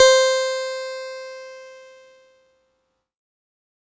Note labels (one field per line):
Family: keyboard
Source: electronic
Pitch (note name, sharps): C5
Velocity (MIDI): 127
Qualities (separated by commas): bright, distorted